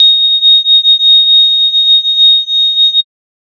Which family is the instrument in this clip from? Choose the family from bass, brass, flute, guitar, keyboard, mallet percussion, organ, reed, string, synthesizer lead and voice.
mallet percussion